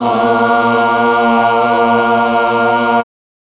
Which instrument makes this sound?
electronic voice